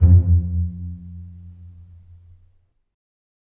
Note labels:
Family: string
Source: acoustic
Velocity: 50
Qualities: dark, reverb

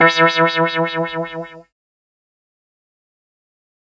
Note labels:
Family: keyboard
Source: synthesizer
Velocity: 127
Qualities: distorted, fast decay

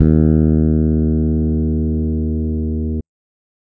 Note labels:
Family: bass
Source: electronic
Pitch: D#2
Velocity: 50

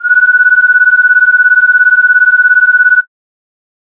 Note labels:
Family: flute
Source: synthesizer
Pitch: F#6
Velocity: 50

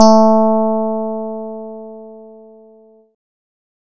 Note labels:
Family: bass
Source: synthesizer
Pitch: A3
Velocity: 100

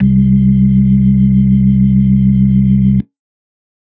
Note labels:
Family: organ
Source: electronic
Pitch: C2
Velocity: 100

